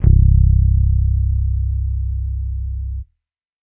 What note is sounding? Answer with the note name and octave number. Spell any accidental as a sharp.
C1